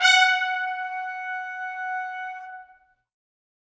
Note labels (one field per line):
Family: brass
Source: acoustic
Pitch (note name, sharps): F#5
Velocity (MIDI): 50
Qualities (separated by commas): bright, reverb